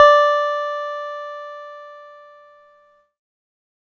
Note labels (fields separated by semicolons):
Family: keyboard; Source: electronic; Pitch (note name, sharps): D5; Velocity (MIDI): 127; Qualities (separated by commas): distorted